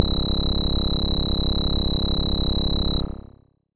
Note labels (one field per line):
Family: bass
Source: synthesizer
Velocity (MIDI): 127